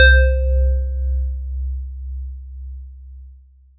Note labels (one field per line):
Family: mallet percussion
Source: acoustic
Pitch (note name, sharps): C2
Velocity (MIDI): 127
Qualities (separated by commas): long release